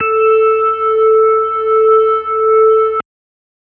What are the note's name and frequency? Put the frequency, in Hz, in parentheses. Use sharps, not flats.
A4 (440 Hz)